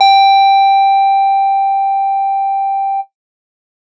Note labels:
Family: guitar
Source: electronic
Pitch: G5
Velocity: 75

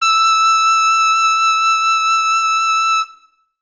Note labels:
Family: brass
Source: acoustic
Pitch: E6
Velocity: 127

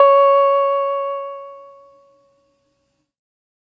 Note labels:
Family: keyboard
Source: electronic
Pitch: C#5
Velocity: 75

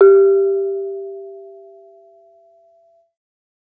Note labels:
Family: mallet percussion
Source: acoustic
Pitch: G4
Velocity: 50

